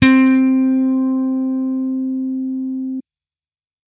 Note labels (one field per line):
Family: bass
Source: electronic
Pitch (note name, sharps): C4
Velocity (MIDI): 100